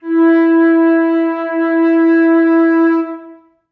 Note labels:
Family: flute; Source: acoustic; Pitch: E4; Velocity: 25; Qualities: reverb

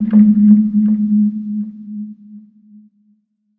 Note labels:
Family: synthesizer lead; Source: synthesizer; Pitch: G#3; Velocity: 100; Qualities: dark, non-linear envelope, reverb

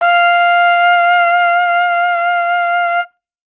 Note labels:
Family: brass; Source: acoustic; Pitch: F5; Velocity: 50

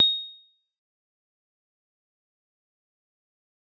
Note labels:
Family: mallet percussion; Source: acoustic; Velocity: 127; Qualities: bright, fast decay, percussive

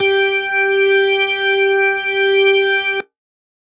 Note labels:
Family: organ; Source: electronic; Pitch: G4; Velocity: 100

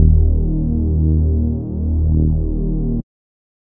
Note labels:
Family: bass; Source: synthesizer; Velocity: 100; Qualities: dark

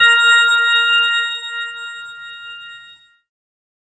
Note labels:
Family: keyboard; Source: synthesizer; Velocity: 25; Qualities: bright

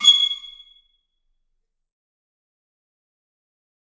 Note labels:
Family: reed; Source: acoustic; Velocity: 75; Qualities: bright, fast decay, percussive, reverb

